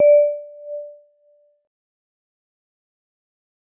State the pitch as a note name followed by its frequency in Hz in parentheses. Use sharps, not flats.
D5 (587.3 Hz)